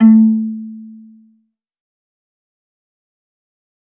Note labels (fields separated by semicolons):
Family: string; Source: acoustic; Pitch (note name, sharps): A3; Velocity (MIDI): 75; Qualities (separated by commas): dark, fast decay, reverb